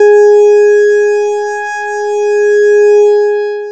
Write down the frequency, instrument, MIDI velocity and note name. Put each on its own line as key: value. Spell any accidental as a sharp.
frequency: 415.3 Hz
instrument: synthesizer bass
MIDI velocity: 127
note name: G#4